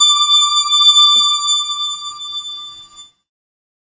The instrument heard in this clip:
synthesizer keyboard